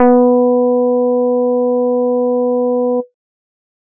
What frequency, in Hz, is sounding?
246.9 Hz